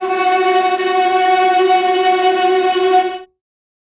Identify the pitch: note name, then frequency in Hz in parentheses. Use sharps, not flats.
F#4 (370 Hz)